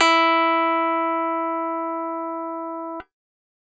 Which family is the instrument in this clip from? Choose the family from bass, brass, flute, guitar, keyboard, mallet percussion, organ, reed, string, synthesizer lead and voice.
keyboard